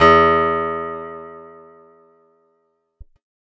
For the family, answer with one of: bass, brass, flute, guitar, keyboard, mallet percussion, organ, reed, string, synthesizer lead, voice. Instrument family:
guitar